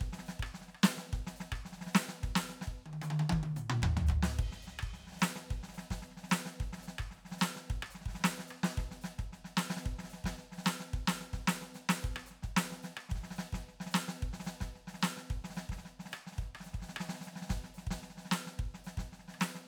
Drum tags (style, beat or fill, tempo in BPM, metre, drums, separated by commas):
Brazilian baião, beat, 110 BPM, 4/4, ride, hi-hat pedal, snare, cross-stick, high tom, mid tom, floor tom, kick